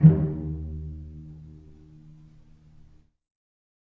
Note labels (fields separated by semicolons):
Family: string; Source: acoustic; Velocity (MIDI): 75; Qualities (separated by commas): dark, reverb